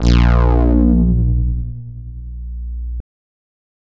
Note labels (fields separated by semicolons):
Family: bass; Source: synthesizer; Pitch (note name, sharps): A#1; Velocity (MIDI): 127; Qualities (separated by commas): bright, distorted